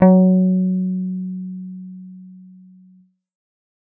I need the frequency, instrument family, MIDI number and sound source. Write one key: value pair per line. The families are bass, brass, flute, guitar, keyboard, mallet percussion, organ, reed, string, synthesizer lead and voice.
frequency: 185 Hz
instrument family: bass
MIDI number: 54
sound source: synthesizer